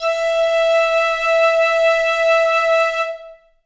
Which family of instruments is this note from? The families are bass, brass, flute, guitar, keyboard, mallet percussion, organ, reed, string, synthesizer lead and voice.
flute